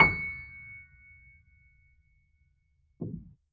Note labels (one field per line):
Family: keyboard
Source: acoustic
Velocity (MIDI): 25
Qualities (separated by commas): percussive